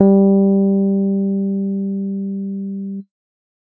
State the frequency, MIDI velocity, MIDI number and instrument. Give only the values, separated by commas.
196 Hz, 75, 55, electronic keyboard